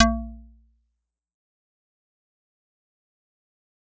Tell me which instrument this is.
acoustic mallet percussion instrument